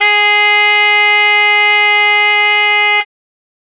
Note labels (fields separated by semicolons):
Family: reed; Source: acoustic; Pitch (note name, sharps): G#4; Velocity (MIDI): 127